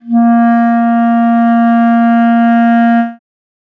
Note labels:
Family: reed; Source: acoustic; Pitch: A#3; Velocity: 75; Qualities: dark

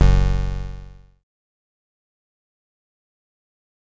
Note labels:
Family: bass; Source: synthesizer; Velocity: 75; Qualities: bright, distorted, fast decay

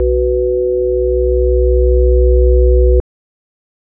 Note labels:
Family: organ; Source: electronic; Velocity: 100

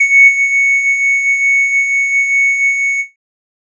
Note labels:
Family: flute; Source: synthesizer; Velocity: 127; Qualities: distorted

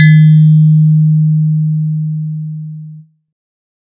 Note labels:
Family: synthesizer lead; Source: synthesizer; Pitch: D#3; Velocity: 75

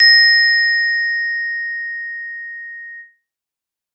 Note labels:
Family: mallet percussion; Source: acoustic; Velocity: 127; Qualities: bright

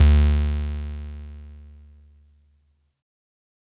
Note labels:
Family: keyboard; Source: electronic; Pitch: D2; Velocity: 75; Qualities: bright, distorted

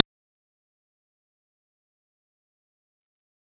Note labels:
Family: bass; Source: synthesizer; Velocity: 127; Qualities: fast decay, percussive

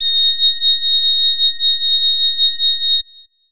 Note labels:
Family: flute; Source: acoustic; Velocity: 50; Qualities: bright

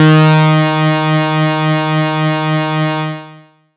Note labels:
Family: bass; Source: synthesizer; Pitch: D#3; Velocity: 75; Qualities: bright, distorted, long release

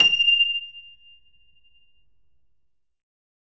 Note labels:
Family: keyboard; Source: electronic; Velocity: 127; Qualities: bright

